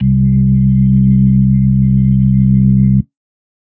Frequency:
65.41 Hz